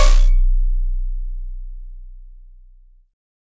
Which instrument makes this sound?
synthesizer keyboard